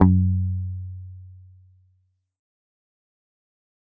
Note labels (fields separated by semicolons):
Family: guitar; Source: electronic; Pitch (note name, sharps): F#2; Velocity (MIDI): 50; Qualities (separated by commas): fast decay